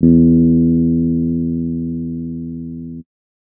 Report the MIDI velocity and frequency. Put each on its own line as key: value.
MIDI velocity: 25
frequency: 82.41 Hz